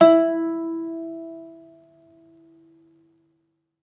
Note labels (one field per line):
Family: guitar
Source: acoustic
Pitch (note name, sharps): E4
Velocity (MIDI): 75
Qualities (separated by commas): reverb